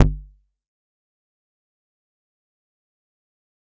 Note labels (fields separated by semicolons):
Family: mallet percussion; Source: acoustic; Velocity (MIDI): 100; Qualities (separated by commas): fast decay, multiphonic, percussive